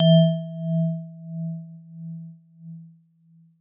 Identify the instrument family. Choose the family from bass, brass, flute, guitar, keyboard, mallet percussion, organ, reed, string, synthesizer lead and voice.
mallet percussion